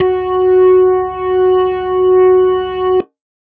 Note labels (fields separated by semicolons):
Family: organ; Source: electronic; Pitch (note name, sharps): F#4; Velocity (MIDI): 50